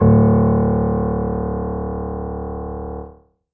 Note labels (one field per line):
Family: keyboard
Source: acoustic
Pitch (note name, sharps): D1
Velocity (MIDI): 50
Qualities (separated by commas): reverb